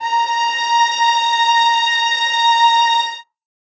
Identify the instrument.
acoustic string instrument